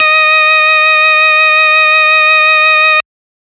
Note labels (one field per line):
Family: organ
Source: electronic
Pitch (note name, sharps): D#5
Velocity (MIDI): 127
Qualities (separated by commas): bright, distorted